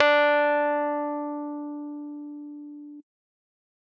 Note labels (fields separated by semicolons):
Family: keyboard; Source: electronic; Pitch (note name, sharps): D4; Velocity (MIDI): 127; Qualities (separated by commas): distorted